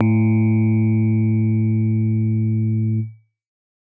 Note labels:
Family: keyboard; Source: acoustic; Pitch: A2; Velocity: 100

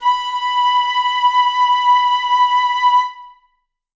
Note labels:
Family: reed; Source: acoustic; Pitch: B5; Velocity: 100; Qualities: reverb

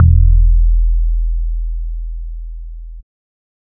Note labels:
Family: bass; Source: synthesizer; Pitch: E1; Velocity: 75

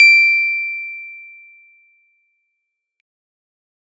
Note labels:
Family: keyboard; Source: electronic; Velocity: 100; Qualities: bright

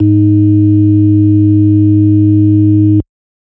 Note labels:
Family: organ; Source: electronic; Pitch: G#2; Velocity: 127

